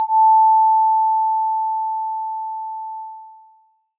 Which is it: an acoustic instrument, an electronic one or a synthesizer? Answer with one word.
electronic